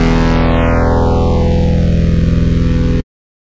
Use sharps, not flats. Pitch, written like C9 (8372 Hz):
E0 (20.6 Hz)